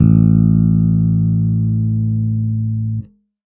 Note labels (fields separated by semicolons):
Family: bass; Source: electronic; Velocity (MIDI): 25